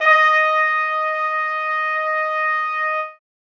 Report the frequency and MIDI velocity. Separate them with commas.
622.3 Hz, 75